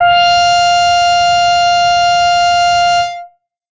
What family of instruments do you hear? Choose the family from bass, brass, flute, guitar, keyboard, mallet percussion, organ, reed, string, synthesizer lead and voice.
bass